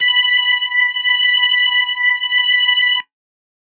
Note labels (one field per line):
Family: organ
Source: electronic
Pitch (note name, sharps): B5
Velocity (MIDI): 25